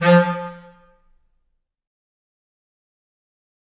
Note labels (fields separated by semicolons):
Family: reed; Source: acoustic; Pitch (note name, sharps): F3; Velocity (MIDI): 127; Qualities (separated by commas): fast decay, percussive, reverb